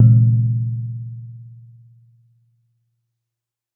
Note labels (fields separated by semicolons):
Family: mallet percussion; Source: acoustic; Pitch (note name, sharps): A#2; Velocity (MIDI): 127; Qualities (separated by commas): dark, reverb